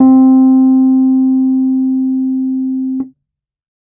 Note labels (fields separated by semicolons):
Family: keyboard; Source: electronic; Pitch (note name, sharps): C4; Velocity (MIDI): 75; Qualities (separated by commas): dark